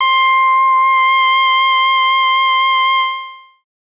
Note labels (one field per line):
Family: bass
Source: synthesizer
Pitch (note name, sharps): C6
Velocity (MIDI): 25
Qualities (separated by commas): distorted, long release